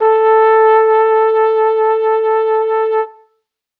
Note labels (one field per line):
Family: brass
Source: acoustic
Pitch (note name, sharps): A4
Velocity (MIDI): 25